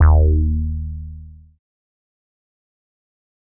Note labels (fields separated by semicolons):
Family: bass; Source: synthesizer; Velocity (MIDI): 25; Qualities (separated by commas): distorted, fast decay